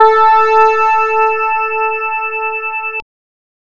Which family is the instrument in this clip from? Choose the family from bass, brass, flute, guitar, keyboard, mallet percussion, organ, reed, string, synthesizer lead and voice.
bass